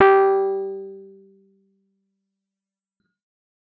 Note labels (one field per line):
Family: keyboard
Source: electronic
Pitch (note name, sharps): G4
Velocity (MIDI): 100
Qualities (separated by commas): distorted, fast decay